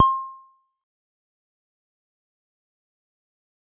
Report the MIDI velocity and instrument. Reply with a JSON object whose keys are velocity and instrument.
{"velocity": 75, "instrument": "synthesizer bass"}